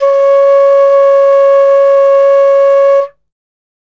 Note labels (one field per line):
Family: flute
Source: acoustic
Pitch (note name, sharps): C#5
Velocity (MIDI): 25